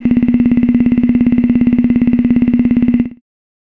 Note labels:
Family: voice; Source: synthesizer; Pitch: C#0; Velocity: 100; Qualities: bright

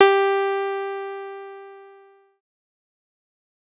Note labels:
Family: bass; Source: synthesizer; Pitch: G4; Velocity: 25; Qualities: distorted, fast decay

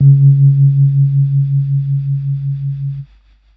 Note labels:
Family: keyboard; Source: electronic; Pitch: C#3; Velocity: 25; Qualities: dark

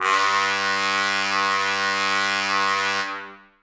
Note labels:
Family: brass; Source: acoustic; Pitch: G2; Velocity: 127; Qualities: bright, reverb

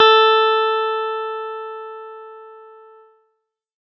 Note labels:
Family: keyboard; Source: electronic; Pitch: A4; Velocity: 50

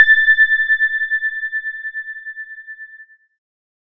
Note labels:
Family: keyboard; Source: electronic; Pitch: A6; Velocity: 25

